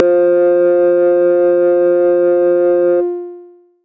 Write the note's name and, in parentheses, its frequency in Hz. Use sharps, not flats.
F3 (174.6 Hz)